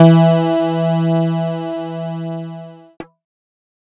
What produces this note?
electronic keyboard